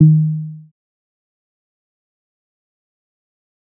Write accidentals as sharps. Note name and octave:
D#3